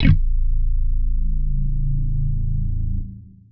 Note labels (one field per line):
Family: guitar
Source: electronic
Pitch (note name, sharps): A0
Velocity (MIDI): 25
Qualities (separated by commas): dark, distorted